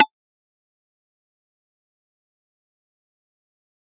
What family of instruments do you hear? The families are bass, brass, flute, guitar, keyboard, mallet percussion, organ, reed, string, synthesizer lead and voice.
mallet percussion